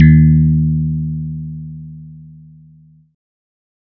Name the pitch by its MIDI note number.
39